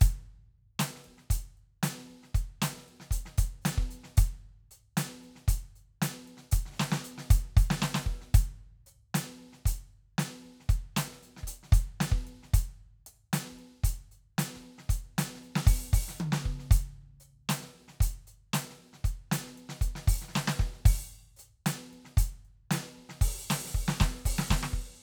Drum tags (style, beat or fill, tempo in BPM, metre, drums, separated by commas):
funk, beat, 115 BPM, 4/4, closed hi-hat, open hi-hat, hi-hat pedal, snare, cross-stick, high tom, kick